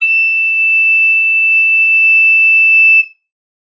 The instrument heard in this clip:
acoustic flute